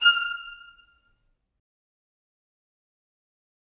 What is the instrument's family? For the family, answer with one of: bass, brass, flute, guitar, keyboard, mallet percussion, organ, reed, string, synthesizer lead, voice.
string